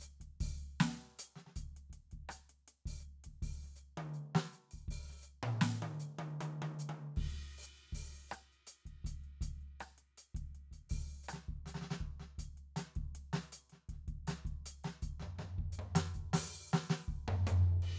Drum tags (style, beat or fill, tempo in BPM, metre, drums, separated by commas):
funk, beat, 80 BPM, 4/4, crash, ride, closed hi-hat, open hi-hat, hi-hat pedal, snare, cross-stick, high tom, mid tom, floor tom, kick